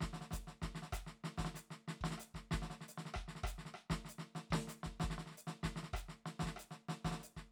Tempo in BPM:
96 BPM